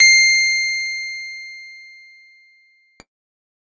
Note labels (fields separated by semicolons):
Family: keyboard; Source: electronic; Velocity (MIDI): 25; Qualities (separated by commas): bright